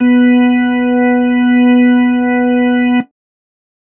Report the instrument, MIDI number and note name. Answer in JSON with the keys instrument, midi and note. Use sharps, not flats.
{"instrument": "electronic organ", "midi": 59, "note": "B3"}